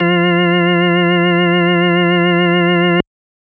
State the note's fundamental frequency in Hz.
174.6 Hz